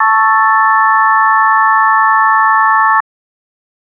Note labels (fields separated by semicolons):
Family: organ; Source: electronic; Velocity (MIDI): 100